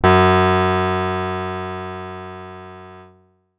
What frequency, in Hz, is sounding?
92.5 Hz